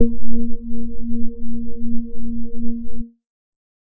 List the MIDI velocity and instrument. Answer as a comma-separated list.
25, electronic keyboard